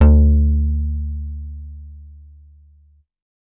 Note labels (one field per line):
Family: bass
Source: synthesizer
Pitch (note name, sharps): D2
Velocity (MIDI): 25